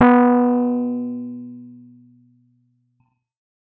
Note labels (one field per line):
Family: keyboard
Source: electronic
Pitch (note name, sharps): B3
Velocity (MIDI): 100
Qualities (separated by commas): distorted